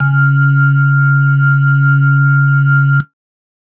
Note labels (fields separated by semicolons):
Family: organ; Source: electronic; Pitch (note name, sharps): C#3; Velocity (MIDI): 50